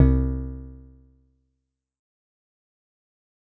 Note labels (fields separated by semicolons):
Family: guitar; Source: synthesizer; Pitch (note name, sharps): C2; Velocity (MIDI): 50; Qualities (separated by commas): dark, fast decay